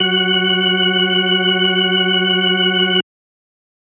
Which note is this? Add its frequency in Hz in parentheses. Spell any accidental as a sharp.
F#3 (185 Hz)